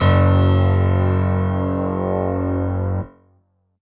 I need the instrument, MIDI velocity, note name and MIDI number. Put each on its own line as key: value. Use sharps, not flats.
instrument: electronic keyboard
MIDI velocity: 127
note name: F#1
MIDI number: 30